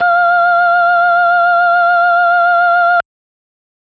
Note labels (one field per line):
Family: organ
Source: electronic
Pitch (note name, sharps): F5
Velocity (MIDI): 127